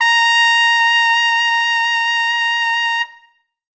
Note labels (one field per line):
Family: brass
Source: acoustic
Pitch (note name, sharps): A#5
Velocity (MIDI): 50